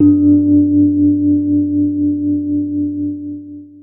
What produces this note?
electronic keyboard